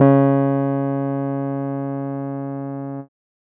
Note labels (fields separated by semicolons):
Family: keyboard; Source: electronic; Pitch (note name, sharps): C#3; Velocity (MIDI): 25